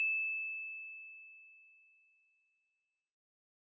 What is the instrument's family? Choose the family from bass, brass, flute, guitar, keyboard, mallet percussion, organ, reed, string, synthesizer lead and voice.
mallet percussion